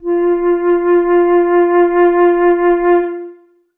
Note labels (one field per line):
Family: flute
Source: acoustic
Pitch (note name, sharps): F4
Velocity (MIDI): 50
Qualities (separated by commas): dark, reverb